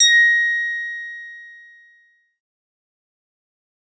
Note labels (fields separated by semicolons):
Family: synthesizer lead; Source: synthesizer; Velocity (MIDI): 75; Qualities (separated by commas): distorted, fast decay